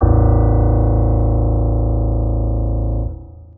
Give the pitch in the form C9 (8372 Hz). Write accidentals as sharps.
A0 (27.5 Hz)